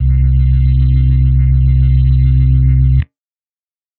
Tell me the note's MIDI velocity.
127